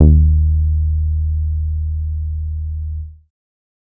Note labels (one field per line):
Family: bass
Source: synthesizer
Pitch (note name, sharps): D#2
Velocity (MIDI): 50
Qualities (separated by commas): dark